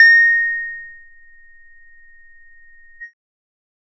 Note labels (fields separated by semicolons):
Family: bass; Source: synthesizer; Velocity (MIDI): 100